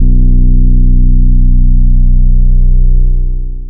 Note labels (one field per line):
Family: bass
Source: synthesizer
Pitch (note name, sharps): B0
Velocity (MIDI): 50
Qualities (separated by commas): long release